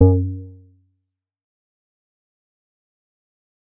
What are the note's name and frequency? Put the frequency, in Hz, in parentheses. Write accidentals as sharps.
F#2 (92.5 Hz)